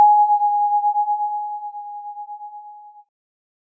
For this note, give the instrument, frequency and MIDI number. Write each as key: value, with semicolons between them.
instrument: electronic keyboard; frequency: 830.6 Hz; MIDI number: 80